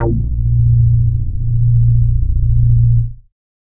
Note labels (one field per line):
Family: bass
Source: synthesizer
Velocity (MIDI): 50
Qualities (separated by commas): distorted